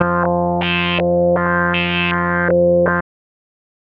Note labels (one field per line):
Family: bass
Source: synthesizer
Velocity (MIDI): 50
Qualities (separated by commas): tempo-synced